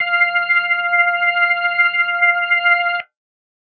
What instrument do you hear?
electronic organ